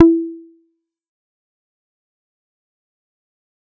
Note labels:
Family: bass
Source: synthesizer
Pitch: E4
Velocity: 100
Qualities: distorted, fast decay, percussive

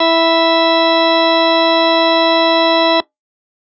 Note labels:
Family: organ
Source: electronic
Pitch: E4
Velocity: 25

